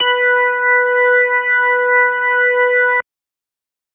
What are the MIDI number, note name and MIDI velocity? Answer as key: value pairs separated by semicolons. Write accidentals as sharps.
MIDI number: 71; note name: B4; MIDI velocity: 127